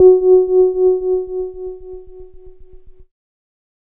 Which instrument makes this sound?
electronic keyboard